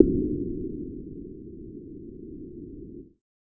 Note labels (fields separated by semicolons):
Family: bass; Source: synthesizer; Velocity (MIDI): 127